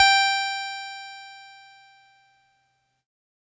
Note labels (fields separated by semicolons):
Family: keyboard; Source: electronic; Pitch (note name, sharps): G5; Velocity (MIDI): 127; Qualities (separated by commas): bright, distorted